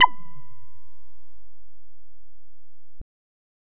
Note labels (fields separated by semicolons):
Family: bass; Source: synthesizer; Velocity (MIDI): 25; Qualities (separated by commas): distorted